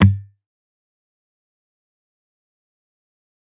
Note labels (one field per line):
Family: guitar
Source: electronic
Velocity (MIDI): 25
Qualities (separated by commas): fast decay, percussive